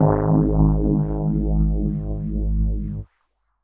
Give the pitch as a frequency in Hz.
51.91 Hz